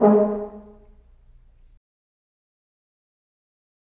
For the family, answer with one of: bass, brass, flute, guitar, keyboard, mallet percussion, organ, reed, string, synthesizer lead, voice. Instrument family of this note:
brass